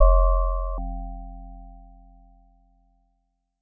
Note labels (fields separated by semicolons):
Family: mallet percussion; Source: synthesizer; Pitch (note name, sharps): F1; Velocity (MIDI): 50; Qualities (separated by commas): multiphonic